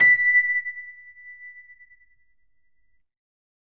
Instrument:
electronic keyboard